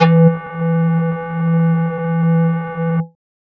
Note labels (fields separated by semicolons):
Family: flute; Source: synthesizer; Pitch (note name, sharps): E3; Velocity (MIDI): 100; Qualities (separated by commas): distorted